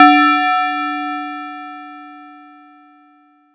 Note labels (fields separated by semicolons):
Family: mallet percussion; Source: acoustic; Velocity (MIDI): 127; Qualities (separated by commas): multiphonic